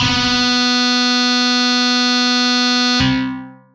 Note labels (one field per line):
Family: guitar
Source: electronic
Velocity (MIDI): 127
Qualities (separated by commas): bright, distorted, long release